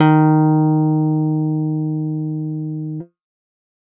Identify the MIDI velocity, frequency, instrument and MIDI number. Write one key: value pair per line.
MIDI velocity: 100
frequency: 155.6 Hz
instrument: electronic guitar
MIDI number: 51